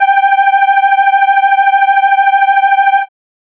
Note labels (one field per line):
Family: organ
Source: electronic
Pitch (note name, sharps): G5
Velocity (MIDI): 127